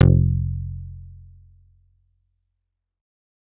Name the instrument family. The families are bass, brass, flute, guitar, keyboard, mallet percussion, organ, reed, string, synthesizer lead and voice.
bass